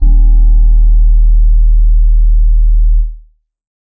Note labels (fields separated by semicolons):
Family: keyboard; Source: electronic; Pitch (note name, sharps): D#1; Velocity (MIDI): 50; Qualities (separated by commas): dark